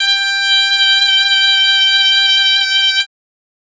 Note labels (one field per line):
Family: reed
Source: acoustic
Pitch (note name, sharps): G5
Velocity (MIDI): 75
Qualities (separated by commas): bright, reverb